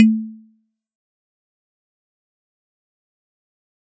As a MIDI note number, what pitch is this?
57